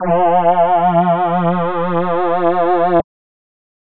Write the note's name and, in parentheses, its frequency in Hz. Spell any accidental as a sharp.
F3 (174.6 Hz)